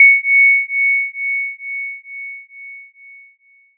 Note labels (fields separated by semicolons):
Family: mallet percussion; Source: electronic; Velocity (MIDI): 127; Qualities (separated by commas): bright, multiphonic